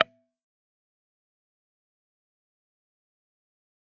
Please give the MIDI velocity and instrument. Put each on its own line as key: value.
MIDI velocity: 25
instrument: electronic guitar